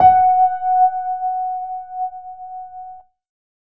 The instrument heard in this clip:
electronic keyboard